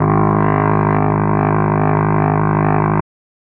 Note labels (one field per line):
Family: reed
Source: electronic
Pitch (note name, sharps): G#1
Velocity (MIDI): 127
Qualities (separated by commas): bright, reverb